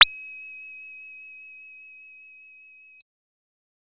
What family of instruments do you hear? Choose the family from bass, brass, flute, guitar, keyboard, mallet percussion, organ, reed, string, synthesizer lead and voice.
bass